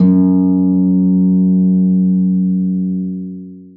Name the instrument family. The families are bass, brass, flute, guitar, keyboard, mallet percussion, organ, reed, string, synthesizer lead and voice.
string